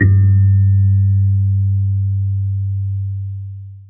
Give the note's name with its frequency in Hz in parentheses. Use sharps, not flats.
G2 (98 Hz)